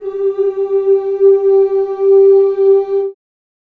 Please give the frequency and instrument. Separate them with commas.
392 Hz, acoustic voice